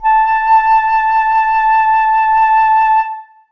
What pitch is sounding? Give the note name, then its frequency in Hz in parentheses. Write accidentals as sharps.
A5 (880 Hz)